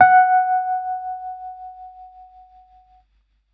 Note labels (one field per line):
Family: keyboard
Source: electronic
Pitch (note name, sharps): F#5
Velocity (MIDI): 75